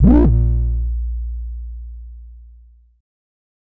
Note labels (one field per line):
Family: bass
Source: synthesizer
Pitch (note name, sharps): A#1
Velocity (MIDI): 50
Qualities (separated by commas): distorted